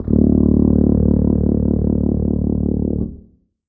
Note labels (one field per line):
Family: brass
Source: acoustic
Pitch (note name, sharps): D1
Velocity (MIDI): 25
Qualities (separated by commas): dark